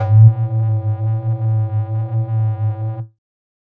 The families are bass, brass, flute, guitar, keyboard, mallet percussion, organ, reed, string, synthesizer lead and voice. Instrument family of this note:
flute